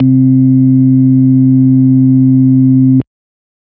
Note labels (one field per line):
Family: organ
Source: electronic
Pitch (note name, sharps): C3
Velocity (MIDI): 50